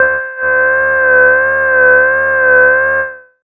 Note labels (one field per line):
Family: bass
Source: synthesizer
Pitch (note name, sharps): C5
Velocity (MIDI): 100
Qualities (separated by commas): distorted, tempo-synced